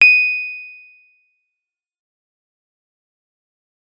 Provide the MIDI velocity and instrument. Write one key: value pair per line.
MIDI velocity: 25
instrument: electronic guitar